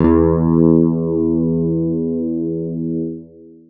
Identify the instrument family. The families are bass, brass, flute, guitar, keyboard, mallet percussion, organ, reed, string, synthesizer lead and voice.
guitar